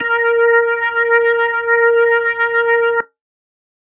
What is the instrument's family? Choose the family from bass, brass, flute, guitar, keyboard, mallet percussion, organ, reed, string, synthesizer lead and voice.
organ